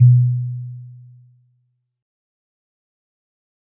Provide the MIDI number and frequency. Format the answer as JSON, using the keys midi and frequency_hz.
{"midi": 47, "frequency_hz": 123.5}